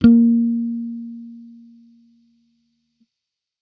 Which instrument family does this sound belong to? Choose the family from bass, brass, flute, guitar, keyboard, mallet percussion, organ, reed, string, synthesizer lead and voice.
bass